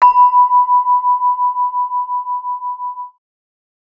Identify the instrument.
acoustic mallet percussion instrument